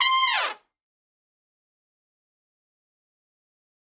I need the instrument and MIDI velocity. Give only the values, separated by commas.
acoustic brass instrument, 100